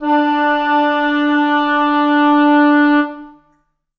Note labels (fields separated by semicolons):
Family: reed; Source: acoustic; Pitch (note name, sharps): D4; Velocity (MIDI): 75; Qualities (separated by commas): reverb